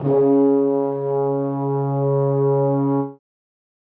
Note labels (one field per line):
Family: brass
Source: acoustic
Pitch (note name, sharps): C#3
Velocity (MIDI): 50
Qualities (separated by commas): reverb